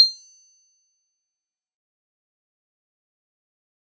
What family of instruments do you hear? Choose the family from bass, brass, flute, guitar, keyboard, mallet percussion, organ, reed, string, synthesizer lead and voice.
mallet percussion